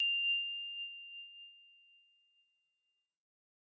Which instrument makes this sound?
electronic keyboard